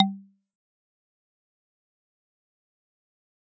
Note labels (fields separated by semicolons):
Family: mallet percussion; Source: acoustic; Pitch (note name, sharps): G3; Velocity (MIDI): 50; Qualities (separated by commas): fast decay, percussive